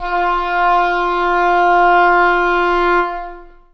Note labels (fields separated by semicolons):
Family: reed; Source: acoustic; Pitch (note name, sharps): F4; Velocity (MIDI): 50; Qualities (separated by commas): long release, reverb